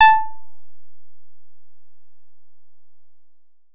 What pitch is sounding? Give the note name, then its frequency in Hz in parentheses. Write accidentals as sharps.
A5 (880 Hz)